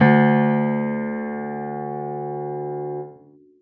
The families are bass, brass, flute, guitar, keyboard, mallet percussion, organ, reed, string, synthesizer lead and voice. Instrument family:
keyboard